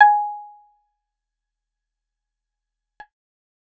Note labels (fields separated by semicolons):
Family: guitar; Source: acoustic; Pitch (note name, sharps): G#5; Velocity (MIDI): 25; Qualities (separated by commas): fast decay, percussive